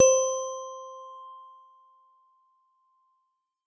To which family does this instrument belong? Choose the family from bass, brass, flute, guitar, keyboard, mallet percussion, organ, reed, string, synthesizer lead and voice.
mallet percussion